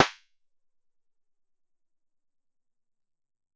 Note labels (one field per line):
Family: guitar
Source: synthesizer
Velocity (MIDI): 75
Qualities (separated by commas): percussive